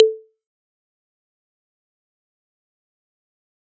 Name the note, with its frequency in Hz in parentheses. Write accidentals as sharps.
A4 (440 Hz)